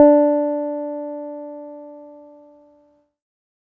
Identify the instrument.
electronic keyboard